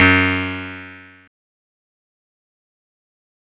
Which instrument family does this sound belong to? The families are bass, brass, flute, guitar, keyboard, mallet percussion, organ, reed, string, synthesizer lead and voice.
guitar